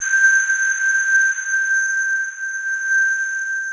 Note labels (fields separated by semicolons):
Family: mallet percussion; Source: electronic; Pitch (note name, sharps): G6; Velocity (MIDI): 50; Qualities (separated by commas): bright, long release, non-linear envelope